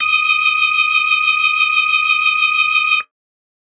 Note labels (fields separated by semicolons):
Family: organ; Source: electronic; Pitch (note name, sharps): D#6; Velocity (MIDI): 100; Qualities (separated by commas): distorted